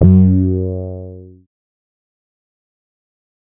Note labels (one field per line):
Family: bass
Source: synthesizer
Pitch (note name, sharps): F#2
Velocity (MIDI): 75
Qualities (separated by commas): distorted, fast decay